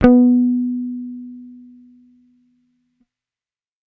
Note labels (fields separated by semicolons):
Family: bass; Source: electronic; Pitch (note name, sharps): B3; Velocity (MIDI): 100